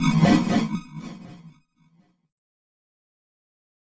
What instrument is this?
electronic keyboard